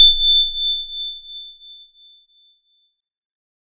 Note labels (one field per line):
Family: organ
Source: electronic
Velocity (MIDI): 127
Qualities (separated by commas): bright